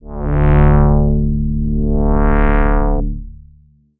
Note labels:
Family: bass; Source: synthesizer; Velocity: 100; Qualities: distorted, long release, tempo-synced

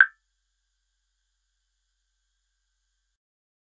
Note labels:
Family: bass; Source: synthesizer; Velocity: 100; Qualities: percussive

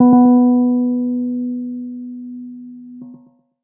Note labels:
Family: keyboard; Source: electronic; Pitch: B3; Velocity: 50; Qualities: dark, tempo-synced

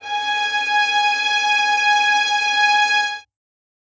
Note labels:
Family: string; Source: acoustic; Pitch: G#5; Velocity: 25; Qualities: reverb

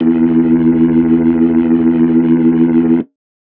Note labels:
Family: organ; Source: electronic; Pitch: E2; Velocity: 127; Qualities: distorted

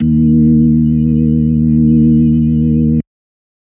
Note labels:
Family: organ; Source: electronic; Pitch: D#2; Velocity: 75; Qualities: dark

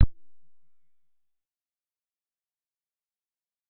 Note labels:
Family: bass; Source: synthesizer; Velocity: 50; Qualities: distorted, fast decay

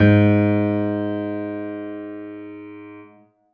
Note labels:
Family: keyboard; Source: acoustic; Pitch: G#2; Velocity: 100; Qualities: reverb

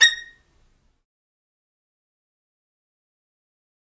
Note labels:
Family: string; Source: acoustic; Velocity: 50; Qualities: fast decay, percussive, reverb

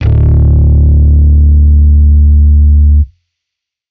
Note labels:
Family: bass; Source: electronic; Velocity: 75; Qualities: distorted

